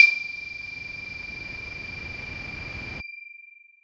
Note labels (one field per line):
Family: voice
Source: synthesizer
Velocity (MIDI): 75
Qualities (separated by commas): distorted